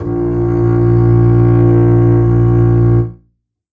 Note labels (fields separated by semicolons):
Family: string; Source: acoustic; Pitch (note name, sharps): A#1; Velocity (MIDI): 75; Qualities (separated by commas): reverb